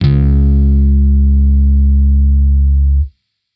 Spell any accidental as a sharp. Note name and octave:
C#2